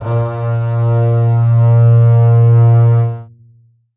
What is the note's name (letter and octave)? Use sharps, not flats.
A#2